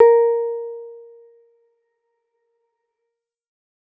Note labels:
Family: keyboard; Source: electronic; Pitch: A#4; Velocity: 75

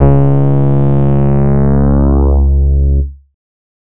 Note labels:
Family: bass; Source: synthesizer; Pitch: C#2; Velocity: 50; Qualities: distorted

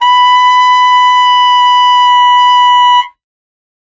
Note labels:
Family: reed; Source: acoustic; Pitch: B5; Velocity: 75; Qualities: bright

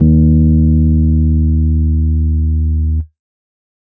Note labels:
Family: keyboard; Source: electronic; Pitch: D#2; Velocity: 50

